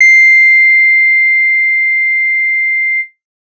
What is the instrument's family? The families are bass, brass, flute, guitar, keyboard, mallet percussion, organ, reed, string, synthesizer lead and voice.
guitar